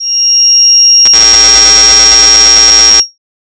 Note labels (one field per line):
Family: voice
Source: synthesizer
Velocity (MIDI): 50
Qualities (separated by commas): bright